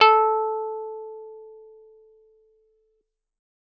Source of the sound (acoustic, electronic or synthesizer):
acoustic